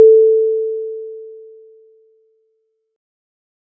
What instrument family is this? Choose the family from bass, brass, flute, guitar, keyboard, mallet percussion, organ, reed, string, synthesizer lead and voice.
mallet percussion